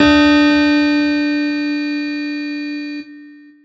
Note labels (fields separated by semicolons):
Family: keyboard; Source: electronic; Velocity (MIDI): 127; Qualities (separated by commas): bright, distorted, long release